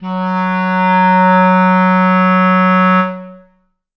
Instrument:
acoustic reed instrument